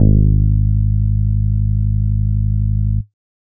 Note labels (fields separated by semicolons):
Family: bass; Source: synthesizer; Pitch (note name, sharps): G#1; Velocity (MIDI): 100